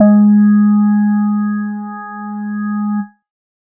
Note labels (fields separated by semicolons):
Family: organ; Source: electronic; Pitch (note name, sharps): G#3; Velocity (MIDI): 50; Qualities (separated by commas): dark